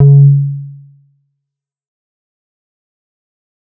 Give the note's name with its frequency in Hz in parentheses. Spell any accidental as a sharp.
C#3 (138.6 Hz)